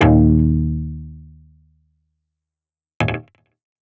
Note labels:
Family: guitar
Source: electronic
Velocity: 75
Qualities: distorted, fast decay

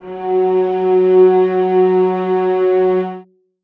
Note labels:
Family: string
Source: acoustic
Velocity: 50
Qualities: reverb

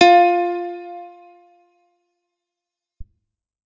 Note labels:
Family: guitar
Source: electronic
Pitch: F4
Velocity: 127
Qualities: bright, reverb

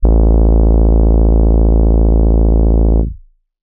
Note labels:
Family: keyboard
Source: electronic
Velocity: 75

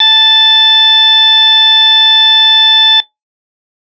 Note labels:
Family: organ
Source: electronic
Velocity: 127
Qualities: bright, distorted

